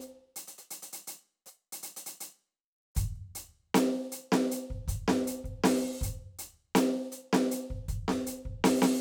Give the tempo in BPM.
80 BPM